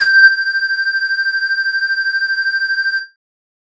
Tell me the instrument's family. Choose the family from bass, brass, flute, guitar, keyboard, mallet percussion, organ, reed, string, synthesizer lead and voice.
flute